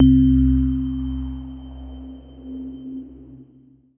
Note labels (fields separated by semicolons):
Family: keyboard; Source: electronic; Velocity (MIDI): 50; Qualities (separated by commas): dark, long release